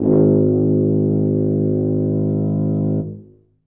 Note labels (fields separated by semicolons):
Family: brass; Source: acoustic; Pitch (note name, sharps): G#1; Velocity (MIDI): 75; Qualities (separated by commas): dark, reverb